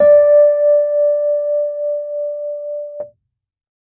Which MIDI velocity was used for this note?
75